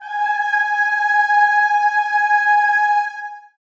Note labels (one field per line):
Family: voice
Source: acoustic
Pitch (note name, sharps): G#5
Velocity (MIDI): 100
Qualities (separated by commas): reverb